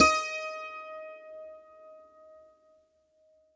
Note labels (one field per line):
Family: guitar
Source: acoustic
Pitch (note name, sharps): D#5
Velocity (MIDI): 127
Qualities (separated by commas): bright, reverb